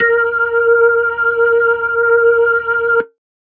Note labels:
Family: organ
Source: electronic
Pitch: A#4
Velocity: 25

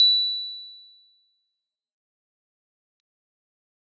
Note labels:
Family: keyboard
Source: acoustic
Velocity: 50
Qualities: bright, fast decay, percussive

